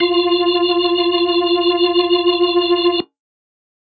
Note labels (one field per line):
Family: organ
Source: electronic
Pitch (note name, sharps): F4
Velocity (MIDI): 127